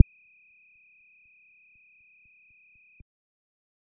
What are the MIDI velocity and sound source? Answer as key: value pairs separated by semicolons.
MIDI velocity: 50; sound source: synthesizer